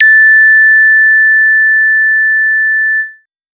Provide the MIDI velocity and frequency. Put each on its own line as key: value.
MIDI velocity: 50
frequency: 1760 Hz